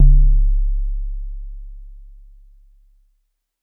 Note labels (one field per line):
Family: mallet percussion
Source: acoustic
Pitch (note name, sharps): C#1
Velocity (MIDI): 50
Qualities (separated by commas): dark